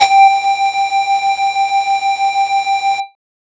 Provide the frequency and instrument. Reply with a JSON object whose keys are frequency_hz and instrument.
{"frequency_hz": 784, "instrument": "synthesizer flute"}